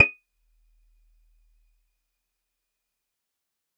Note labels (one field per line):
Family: guitar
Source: acoustic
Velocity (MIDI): 100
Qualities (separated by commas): fast decay, percussive